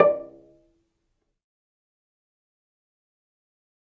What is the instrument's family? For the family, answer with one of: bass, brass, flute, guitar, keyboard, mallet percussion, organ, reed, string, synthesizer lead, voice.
string